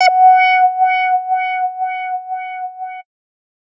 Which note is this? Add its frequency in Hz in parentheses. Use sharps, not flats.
F#5 (740 Hz)